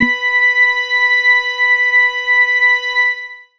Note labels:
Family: organ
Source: electronic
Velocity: 50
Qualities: long release, reverb

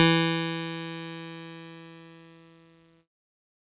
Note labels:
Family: keyboard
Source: electronic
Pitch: E3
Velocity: 25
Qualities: bright, distorted

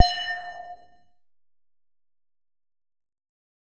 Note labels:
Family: bass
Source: synthesizer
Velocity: 25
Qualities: bright, distorted

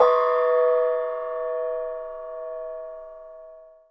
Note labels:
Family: mallet percussion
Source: acoustic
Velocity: 50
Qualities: long release

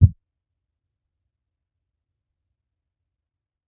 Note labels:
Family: bass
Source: electronic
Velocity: 25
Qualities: dark, fast decay, percussive

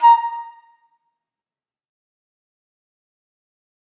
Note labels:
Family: flute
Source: acoustic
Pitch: A#5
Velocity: 100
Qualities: fast decay, percussive, reverb

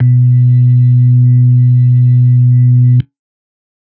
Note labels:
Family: organ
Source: electronic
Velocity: 25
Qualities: dark

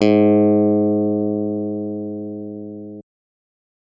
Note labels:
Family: keyboard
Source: electronic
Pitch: G#2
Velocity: 127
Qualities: distorted

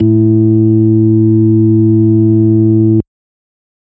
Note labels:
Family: organ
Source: electronic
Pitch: A2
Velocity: 127

